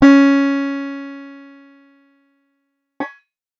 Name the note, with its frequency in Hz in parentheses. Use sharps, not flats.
C#4 (277.2 Hz)